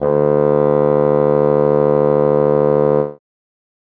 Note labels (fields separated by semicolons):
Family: reed; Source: acoustic; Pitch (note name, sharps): D2; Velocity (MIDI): 100